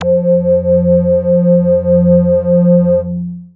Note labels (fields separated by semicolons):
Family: bass; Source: synthesizer; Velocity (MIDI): 75; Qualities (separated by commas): distorted, long release, multiphonic